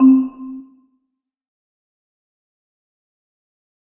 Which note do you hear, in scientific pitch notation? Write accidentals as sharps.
C4